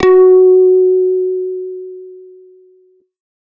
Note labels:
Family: bass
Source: synthesizer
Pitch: F#4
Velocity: 100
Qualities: distorted

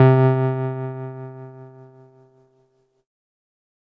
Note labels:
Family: keyboard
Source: electronic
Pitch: C3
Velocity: 25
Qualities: distorted

